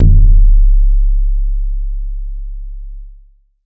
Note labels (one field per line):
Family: bass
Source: synthesizer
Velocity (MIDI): 127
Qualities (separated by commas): dark, distorted